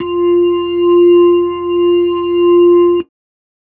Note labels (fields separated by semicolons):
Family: keyboard; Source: electronic; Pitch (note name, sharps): F4; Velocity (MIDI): 25